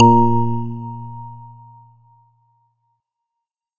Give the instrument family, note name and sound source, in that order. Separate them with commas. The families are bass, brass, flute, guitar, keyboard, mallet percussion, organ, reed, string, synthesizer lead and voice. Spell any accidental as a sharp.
organ, A#2, electronic